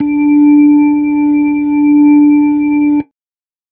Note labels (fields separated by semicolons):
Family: keyboard; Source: electronic; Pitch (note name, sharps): D4; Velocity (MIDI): 25